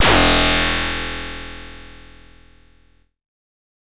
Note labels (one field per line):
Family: bass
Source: synthesizer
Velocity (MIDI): 127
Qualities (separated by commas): bright, distorted